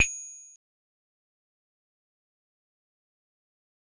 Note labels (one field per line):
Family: mallet percussion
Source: acoustic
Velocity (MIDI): 25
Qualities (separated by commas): bright, fast decay